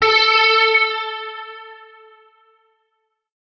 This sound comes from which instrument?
electronic guitar